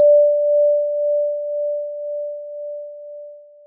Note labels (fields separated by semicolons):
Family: mallet percussion; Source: acoustic; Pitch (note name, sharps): D5; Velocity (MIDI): 50; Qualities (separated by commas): long release